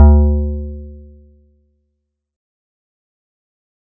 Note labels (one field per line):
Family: keyboard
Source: electronic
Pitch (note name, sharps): D2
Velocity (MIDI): 50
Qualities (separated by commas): dark, fast decay